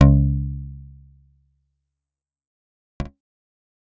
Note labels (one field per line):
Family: bass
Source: synthesizer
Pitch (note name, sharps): C#2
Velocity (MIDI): 127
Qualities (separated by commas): fast decay